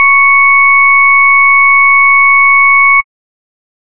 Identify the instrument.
synthesizer bass